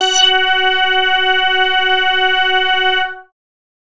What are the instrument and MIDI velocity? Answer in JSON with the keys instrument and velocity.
{"instrument": "synthesizer bass", "velocity": 100}